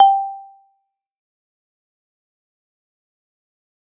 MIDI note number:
79